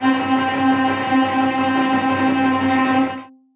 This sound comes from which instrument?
acoustic string instrument